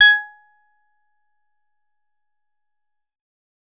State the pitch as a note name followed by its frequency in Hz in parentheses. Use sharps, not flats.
G#6 (1661 Hz)